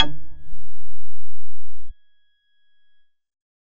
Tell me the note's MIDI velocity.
50